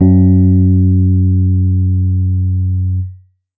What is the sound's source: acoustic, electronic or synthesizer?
electronic